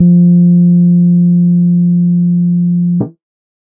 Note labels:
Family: keyboard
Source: electronic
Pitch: F3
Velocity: 25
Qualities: dark

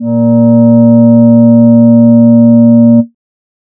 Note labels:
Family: voice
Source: synthesizer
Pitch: A#2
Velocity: 127

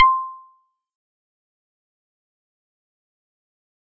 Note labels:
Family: mallet percussion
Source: acoustic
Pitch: C6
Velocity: 100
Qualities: fast decay, percussive

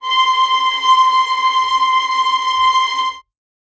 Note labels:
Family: string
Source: acoustic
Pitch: C6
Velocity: 25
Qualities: bright, non-linear envelope, reverb

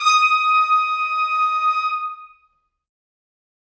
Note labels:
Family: brass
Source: acoustic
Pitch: D#6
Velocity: 75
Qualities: reverb

